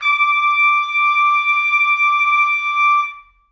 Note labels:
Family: brass; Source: acoustic; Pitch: D6; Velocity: 50; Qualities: reverb

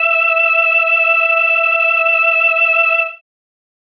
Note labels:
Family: keyboard; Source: synthesizer; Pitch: E5; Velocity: 127; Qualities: bright

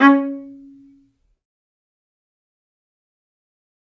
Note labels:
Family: string; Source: acoustic; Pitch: C#4; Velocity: 100; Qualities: fast decay, percussive, reverb

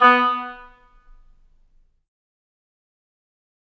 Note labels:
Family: reed; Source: acoustic; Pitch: B3; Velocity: 100; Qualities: fast decay, percussive, reverb

